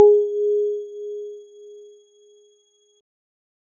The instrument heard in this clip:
electronic keyboard